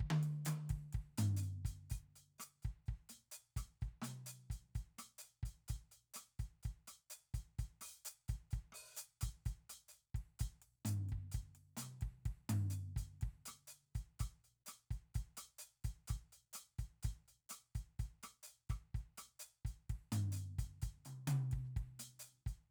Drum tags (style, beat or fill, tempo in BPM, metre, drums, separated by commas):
bossa nova, beat, 127 BPM, 4/4, closed hi-hat, open hi-hat, hi-hat pedal, snare, cross-stick, high tom, mid tom, floor tom, kick